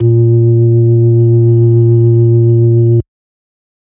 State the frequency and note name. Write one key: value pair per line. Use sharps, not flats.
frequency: 116.5 Hz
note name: A#2